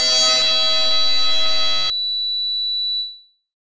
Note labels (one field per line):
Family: bass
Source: synthesizer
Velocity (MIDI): 127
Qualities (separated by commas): bright, distorted